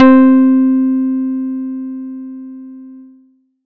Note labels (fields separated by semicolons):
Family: guitar; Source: acoustic; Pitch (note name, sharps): C4; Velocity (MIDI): 25; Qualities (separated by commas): dark